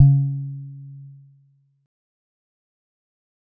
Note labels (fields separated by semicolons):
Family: mallet percussion; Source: acoustic; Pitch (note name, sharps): C#3; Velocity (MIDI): 25; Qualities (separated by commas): dark, fast decay